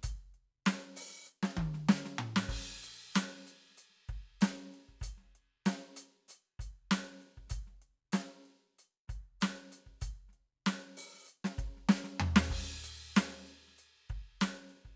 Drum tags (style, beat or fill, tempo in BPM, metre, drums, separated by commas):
soul, beat, 96 BPM, 4/4, crash, closed hi-hat, open hi-hat, hi-hat pedal, snare, high tom, mid tom, floor tom, kick